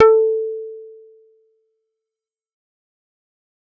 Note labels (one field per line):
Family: bass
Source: synthesizer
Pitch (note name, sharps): A4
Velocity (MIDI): 50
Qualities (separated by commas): fast decay